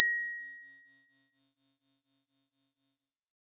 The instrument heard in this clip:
synthesizer lead